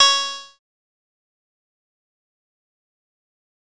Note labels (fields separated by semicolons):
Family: bass; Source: synthesizer; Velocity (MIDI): 75; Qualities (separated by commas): bright, distorted, fast decay, percussive